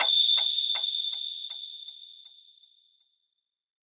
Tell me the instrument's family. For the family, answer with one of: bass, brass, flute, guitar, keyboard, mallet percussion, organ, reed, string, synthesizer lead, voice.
synthesizer lead